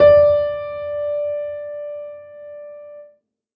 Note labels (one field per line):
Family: keyboard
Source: acoustic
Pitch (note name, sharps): D5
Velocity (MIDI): 75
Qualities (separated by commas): reverb